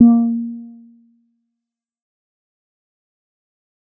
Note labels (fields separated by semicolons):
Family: bass; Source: synthesizer; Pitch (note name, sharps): A#3; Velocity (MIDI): 25; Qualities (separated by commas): dark, fast decay